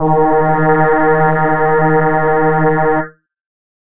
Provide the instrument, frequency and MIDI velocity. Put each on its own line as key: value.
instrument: synthesizer voice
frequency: 155.6 Hz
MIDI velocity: 127